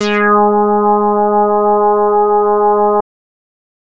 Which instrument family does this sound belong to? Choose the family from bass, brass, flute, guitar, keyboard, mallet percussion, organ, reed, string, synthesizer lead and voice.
bass